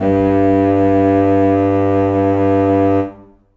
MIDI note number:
43